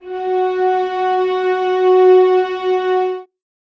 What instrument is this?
acoustic string instrument